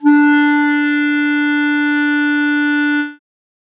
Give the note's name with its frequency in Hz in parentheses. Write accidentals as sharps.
D4 (293.7 Hz)